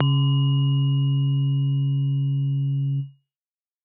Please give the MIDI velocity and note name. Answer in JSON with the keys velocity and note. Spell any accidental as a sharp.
{"velocity": 75, "note": "C#3"}